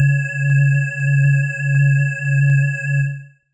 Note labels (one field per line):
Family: mallet percussion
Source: electronic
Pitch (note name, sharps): C#3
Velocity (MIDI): 127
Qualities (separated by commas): bright, distorted, multiphonic